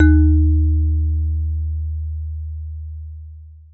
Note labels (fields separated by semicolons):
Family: mallet percussion; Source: acoustic; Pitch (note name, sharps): D#2; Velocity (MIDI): 75; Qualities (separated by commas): dark, long release, reverb